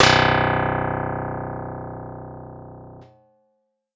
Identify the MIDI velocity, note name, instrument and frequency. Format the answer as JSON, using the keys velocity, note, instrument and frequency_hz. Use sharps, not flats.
{"velocity": 25, "note": "B0", "instrument": "synthesizer guitar", "frequency_hz": 30.87}